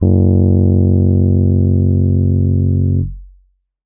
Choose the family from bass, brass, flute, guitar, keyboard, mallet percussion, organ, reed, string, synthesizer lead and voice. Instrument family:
keyboard